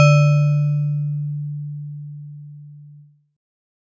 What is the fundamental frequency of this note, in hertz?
146.8 Hz